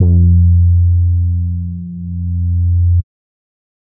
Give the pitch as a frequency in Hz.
87.31 Hz